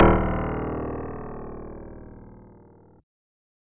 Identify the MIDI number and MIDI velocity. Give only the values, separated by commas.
15, 50